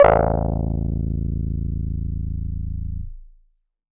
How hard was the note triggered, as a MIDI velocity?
50